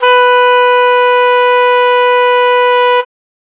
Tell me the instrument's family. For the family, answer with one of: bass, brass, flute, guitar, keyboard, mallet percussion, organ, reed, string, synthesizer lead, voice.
reed